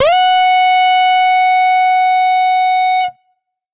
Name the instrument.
electronic guitar